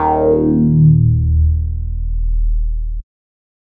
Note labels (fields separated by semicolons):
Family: bass; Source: synthesizer; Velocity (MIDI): 25; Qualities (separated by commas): distorted